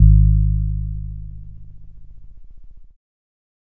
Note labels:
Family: keyboard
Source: electronic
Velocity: 50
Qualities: dark

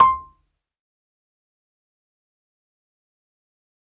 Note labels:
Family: mallet percussion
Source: acoustic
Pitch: C6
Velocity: 25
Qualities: fast decay, percussive, reverb

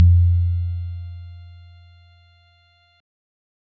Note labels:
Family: keyboard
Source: electronic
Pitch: F2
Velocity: 100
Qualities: dark

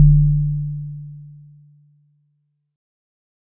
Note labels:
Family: mallet percussion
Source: acoustic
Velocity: 25

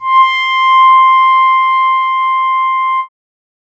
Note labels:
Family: keyboard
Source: synthesizer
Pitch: C6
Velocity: 127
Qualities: bright

